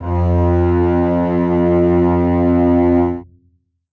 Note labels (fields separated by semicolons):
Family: string; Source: acoustic; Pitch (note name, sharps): F2; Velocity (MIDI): 100; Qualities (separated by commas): reverb